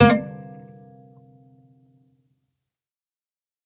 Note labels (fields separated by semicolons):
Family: string; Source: acoustic; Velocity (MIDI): 127; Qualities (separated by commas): fast decay, percussive, reverb